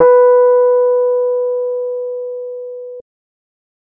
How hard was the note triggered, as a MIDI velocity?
100